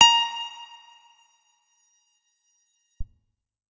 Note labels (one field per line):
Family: guitar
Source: electronic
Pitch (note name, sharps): A#5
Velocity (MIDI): 75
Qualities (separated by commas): bright, percussive, reverb